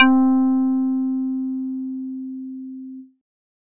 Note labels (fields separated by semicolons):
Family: bass; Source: synthesizer; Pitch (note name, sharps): C4; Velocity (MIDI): 127